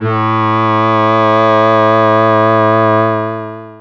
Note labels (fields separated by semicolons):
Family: voice; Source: synthesizer; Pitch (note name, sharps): A2; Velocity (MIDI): 127; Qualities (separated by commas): distorted, long release